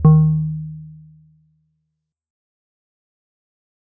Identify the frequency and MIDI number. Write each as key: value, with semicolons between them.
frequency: 155.6 Hz; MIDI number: 51